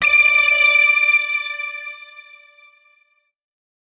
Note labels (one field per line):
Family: guitar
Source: electronic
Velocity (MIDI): 100